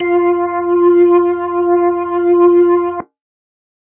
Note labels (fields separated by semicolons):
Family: organ; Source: electronic; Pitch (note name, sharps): F4; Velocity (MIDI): 75